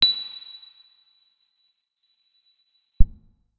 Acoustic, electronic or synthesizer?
electronic